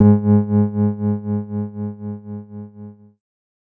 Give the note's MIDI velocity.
127